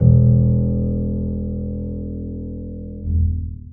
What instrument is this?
acoustic keyboard